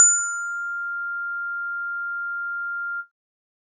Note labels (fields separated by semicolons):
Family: keyboard; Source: electronic; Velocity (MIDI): 127; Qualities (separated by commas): bright